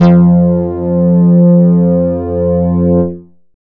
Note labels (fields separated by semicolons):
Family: bass; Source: synthesizer; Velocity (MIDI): 75; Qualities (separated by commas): distorted